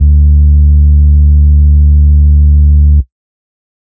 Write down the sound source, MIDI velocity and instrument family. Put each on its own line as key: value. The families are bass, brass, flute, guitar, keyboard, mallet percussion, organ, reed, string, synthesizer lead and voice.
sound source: electronic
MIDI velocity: 127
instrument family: organ